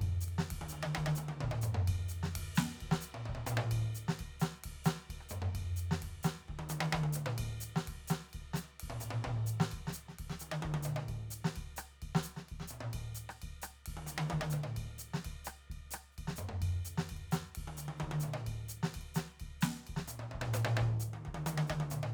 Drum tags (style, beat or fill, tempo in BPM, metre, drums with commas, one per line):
Dominican merengue
beat
130 BPM
4/4
ride, ride bell, hi-hat pedal, snare, cross-stick, high tom, mid tom, floor tom, kick